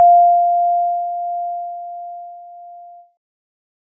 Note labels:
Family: keyboard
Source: electronic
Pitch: F5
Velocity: 100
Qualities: multiphonic

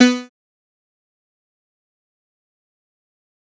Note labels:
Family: bass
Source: synthesizer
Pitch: B3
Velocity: 25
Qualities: bright, distorted, fast decay, percussive

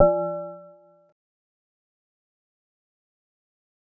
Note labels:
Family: mallet percussion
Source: synthesizer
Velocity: 50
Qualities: fast decay, multiphonic, percussive

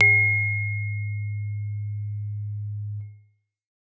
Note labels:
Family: keyboard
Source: acoustic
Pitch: G#2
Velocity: 75

